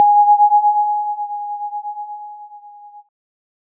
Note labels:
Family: keyboard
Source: electronic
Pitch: G#5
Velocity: 50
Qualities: multiphonic

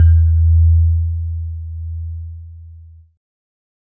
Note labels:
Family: keyboard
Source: electronic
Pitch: E2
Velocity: 50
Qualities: multiphonic

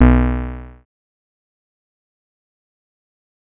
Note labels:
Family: synthesizer lead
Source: synthesizer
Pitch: B1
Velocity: 127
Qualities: distorted, fast decay

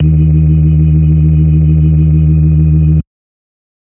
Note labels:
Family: organ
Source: electronic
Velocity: 100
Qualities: dark

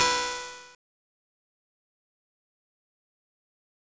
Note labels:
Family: guitar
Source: electronic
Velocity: 127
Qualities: bright, distorted, fast decay

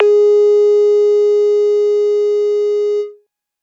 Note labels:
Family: bass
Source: synthesizer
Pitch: G#4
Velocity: 25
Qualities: distorted

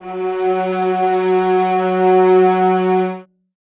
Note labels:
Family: string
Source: acoustic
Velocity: 75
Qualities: reverb

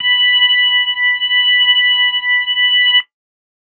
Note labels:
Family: organ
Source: electronic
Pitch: B5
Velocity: 127

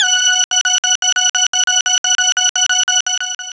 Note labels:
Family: synthesizer lead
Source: synthesizer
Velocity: 50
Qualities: long release

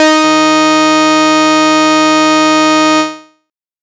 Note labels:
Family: bass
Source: synthesizer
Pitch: D#4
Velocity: 75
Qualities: bright, distorted

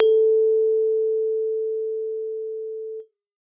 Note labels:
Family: keyboard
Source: acoustic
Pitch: A4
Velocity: 75

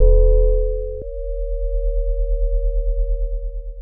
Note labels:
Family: mallet percussion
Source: synthesizer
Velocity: 100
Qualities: long release, multiphonic

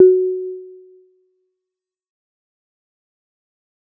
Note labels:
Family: mallet percussion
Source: acoustic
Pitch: F#4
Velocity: 25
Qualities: fast decay

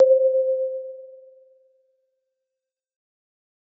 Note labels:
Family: mallet percussion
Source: acoustic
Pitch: C5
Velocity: 127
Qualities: dark, fast decay

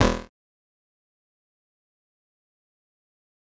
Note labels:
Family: bass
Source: synthesizer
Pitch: E1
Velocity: 127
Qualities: bright, distorted, fast decay, percussive

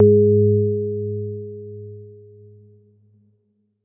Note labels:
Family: keyboard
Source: electronic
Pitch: G#2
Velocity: 127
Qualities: dark

